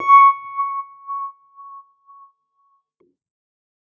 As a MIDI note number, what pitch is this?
85